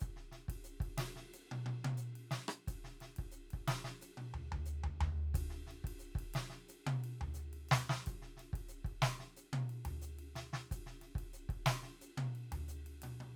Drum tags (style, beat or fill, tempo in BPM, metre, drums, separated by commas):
folk rock, beat, 90 BPM, 4/4, ride, ride bell, hi-hat pedal, snare, cross-stick, high tom, floor tom, kick